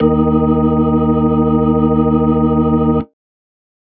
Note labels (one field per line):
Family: organ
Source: electronic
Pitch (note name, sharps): D#2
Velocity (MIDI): 75